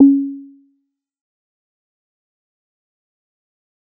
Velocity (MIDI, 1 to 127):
75